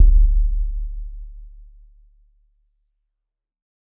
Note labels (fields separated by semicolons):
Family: mallet percussion; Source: acoustic; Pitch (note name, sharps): D1; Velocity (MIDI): 75; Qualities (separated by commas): dark, reverb